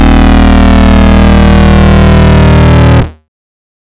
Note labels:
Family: bass; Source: synthesizer; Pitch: D#1; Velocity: 75; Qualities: bright, distorted

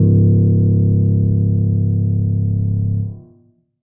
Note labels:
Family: keyboard; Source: acoustic; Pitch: C#1; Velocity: 25; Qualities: dark

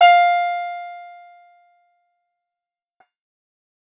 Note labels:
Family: guitar; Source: acoustic; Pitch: F5; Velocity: 127; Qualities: bright, distorted, fast decay

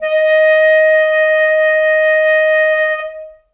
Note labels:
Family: reed; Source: acoustic; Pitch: D#5; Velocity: 75; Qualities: reverb

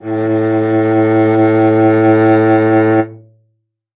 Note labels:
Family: string; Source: acoustic; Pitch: A2; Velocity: 25; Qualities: reverb

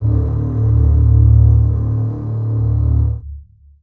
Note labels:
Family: string; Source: acoustic; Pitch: D1; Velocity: 50; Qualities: long release, reverb

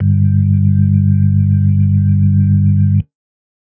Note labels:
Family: organ; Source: electronic; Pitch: G1; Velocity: 100; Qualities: dark

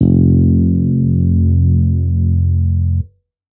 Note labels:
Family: bass; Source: electronic; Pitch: F1; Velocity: 127

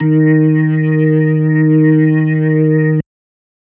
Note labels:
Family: organ; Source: electronic; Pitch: D#3; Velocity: 50; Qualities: distorted

